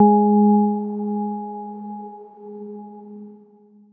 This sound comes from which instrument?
electronic keyboard